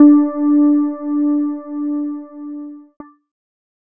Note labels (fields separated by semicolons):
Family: keyboard; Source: electronic; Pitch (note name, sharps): D4; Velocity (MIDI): 25; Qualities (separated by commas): dark, distorted